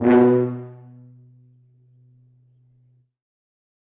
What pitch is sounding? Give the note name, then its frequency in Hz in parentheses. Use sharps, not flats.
B2 (123.5 Hz)